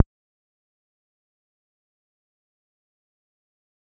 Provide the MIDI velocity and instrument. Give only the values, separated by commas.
25, synthesizer bass